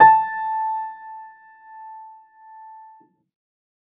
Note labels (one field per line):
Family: keyboard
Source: acoustic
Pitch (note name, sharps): A5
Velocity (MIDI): 127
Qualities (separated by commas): reverb